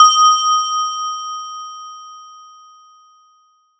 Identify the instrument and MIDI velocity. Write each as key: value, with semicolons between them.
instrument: acoustic mallet percussion instrument; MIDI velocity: 50